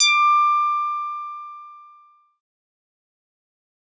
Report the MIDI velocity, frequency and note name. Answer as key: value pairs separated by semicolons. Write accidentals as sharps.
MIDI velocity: 100; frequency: 1175 Hz; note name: D6